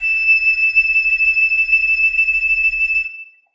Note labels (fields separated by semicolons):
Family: flute; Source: acoustic; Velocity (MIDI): 25; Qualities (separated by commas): reverb